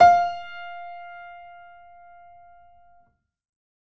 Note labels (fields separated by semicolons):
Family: keyboard; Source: acoustic; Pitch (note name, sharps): F5; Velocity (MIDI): 127; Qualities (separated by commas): reverb